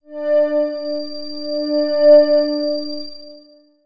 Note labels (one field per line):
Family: synthesizer lead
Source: synthesizer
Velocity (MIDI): 25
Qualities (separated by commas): long release, non-linear envelope